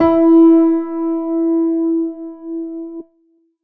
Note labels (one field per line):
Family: keyboard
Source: electronic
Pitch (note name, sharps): E4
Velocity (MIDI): 75